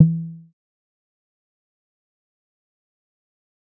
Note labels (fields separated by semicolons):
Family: bass; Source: synthesizer; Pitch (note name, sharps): E3; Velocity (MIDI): 50; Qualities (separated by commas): dark, fast decay, percussive